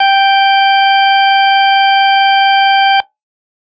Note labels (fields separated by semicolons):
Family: organ; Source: electronic; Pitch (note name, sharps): G5; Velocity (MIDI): 75; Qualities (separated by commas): bright